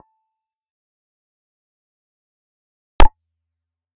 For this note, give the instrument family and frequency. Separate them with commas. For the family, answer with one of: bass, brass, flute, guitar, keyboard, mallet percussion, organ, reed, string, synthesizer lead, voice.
bass, 880 Hz